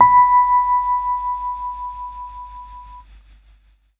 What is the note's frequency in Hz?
987.8 Hz